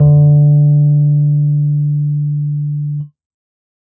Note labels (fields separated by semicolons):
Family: keyboard; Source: electronic; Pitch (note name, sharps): D3; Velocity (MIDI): 75